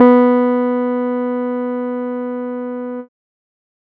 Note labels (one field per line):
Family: keyboard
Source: electronic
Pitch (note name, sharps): B3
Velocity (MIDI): 50